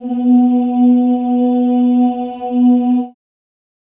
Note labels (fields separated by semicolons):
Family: voice; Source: acoustic; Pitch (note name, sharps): B3; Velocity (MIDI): 127; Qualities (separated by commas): dark, reverb